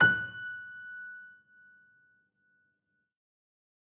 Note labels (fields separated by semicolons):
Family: keyboard; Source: acoustic; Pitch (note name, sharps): F#6; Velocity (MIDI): 50